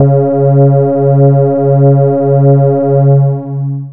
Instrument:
synthesizer bass